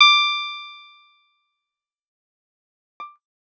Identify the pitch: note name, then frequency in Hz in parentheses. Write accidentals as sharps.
D6 (1175 Hz)